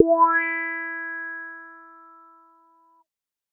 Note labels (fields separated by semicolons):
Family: bass; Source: synthesizer; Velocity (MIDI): 75